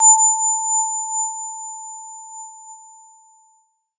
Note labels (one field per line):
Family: keyboard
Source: electronic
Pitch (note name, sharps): A5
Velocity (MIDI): 127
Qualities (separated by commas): bright